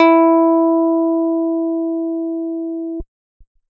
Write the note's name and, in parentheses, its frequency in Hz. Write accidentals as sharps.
E4 (329.6 Hz)